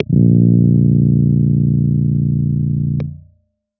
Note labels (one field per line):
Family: keyboard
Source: electronic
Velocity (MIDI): 127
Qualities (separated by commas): dark